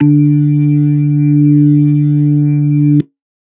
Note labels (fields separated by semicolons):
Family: organ; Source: electronic; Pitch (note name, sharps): D3; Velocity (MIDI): 100